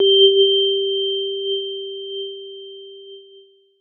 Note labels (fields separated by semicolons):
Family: keyboard; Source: electronic; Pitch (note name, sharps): G4; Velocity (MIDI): 127